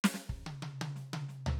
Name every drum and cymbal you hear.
snare, high tom, floor tom and kick